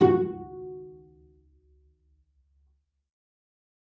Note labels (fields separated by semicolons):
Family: string; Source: acoustic; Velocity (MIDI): 75; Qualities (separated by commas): reverb